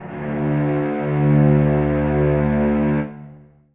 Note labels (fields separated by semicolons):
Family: string; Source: acoustic; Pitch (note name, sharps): D2; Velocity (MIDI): 25; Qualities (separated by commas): reverb